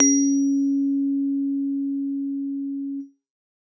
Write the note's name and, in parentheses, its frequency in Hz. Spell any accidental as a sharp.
C#4 (277.2 Hz)